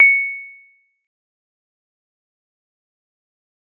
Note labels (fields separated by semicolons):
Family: mallet percussion; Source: acoustic; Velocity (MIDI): 75; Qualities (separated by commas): fast decay, percussive